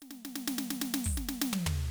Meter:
4/4